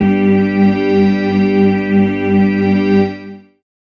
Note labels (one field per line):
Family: organ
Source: electronic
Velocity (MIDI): 127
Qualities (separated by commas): long release, reverb